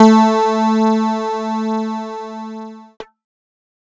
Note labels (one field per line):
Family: keyboard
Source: electronic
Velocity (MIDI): 127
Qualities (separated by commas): bright, distorted